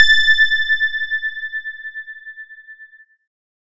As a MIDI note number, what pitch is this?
93